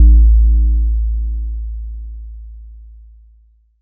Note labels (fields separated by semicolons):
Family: mallet percussion; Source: electronic; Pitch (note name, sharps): A1; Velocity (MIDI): 25; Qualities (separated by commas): multiphonic